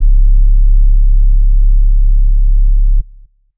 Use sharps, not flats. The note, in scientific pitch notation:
C#1